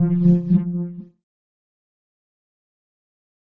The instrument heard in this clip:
electronic keyboard